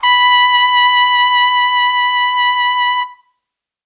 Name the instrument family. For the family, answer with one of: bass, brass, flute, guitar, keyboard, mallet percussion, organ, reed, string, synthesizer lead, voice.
brass